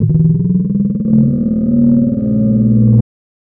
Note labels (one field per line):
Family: voice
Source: synthesizer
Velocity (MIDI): 100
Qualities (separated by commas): distorted